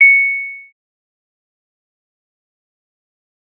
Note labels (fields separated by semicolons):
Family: bass; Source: synthesizer; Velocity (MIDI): 50; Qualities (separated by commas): fast decay, percussive